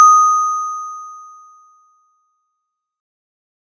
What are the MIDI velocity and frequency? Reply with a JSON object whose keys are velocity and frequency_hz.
{"velocity": 100, "frequency_hz": 1245}